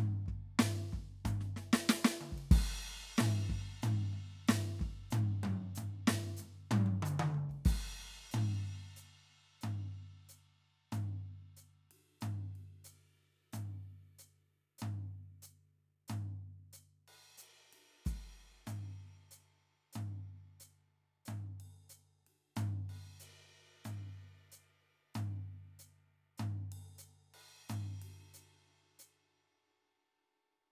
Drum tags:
rock
beat
93 BPM
4/4
crash, ride, hi-hat pedal, snare, high tom, mid tom, floor tom, kick

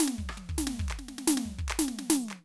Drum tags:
soul
fill
98 BPM
4/4
closed hi-hat, percussion, snare, cross-stick, high tom, kick

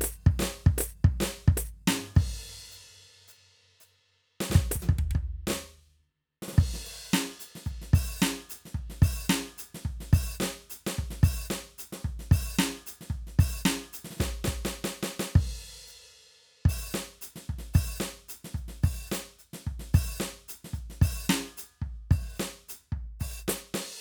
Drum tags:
swing
beat
110 BPM
4/4
crash, closed hi-hat, open hi-hat, hi-hat pedal, snare, high tom, mid tom, floor tom, kick

